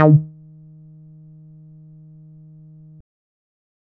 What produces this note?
synthesizer bass